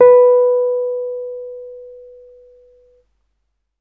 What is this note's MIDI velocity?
75